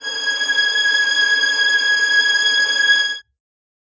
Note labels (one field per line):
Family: string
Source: acoustic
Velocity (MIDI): 75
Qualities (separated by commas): reverb